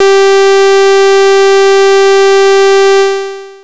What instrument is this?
synthesizer bass